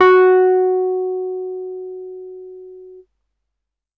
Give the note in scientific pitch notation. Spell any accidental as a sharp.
F#4